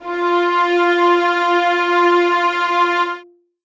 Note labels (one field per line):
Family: string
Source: acoustic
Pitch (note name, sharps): F4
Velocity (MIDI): 50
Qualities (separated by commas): reverb